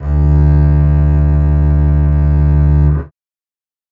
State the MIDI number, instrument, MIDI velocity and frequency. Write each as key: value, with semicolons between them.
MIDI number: 38; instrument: acoustic string instrument; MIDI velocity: 100; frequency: 73.42 Hz